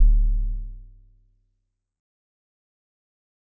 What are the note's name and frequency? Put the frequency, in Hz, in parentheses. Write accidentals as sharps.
D1 (36.71 Hz)